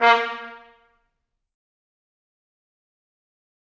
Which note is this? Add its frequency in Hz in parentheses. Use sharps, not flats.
A#3 (233.1 Hz)